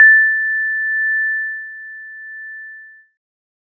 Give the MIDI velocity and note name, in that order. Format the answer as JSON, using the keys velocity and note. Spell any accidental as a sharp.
{"velocity": 75, "note": "A6"}